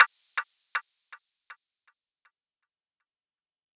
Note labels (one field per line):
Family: synthesizer lead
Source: synthesizer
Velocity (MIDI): 100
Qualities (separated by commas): bright, non-linear envelope, reverb